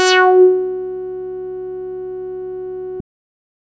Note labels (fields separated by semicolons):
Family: bass; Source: synthesizer; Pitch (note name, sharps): F#4; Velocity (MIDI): 100; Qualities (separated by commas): distorted